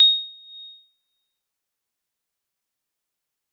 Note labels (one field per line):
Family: mallet percussion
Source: acoustic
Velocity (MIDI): 75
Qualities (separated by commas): bright, fast decay, non-linear envelope, percussive